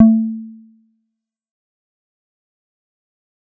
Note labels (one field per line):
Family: bass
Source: synthesizer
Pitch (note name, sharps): A3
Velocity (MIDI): 75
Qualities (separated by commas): dark, fast decay, percussive